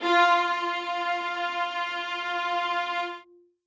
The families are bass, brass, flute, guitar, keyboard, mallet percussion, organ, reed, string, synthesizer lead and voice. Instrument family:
string